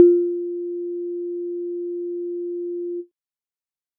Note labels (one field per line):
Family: keyboard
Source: electronic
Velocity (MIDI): 25